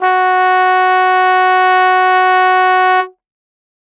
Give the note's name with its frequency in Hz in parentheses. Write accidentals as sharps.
F#4 (370 Hz)